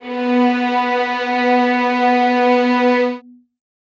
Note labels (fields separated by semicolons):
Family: string; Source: acoustic; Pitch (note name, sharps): B3; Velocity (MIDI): 50; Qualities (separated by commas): reverb